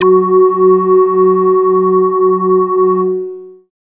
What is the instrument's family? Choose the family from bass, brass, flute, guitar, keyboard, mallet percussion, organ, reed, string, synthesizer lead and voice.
bass